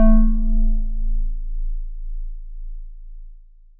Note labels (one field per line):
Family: mallet percussion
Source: acoustic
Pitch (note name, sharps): A0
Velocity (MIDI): 50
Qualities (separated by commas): long release